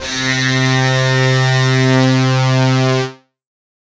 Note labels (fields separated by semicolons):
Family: guitar; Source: electronic; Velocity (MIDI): 100; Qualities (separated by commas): distorted